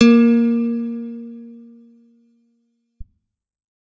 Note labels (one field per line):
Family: guitar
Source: electronic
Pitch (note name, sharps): A#3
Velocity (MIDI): 100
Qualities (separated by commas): bright, reverb